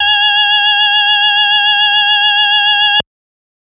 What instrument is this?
electronic organ